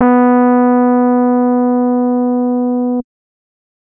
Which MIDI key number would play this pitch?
59